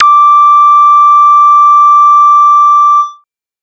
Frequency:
1175 Hz